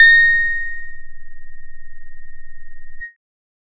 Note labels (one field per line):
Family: bass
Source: synthesizer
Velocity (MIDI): 25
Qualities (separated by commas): distorted, multiphonic, tempo-synced